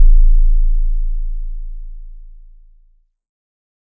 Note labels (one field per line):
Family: keyboard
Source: electronic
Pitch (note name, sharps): A0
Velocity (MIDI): 25